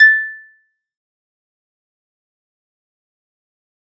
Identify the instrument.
acoustic guitar